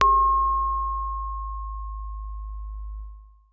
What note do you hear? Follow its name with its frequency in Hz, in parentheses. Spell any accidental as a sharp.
G#1 (51.91 Hz)